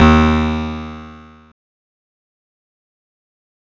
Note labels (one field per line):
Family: guitar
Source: electronic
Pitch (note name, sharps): D#2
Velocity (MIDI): 50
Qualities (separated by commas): bright, distorted, fast decay